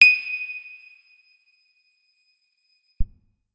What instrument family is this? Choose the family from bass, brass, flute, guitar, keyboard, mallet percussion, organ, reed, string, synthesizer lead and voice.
guitar